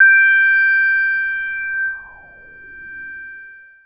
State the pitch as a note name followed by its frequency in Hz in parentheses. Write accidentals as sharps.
G6 (1568 Hz)